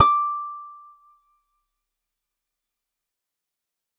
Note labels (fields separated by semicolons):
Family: guitar; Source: acoustic; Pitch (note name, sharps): D6; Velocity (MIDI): 50; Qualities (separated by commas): fast decay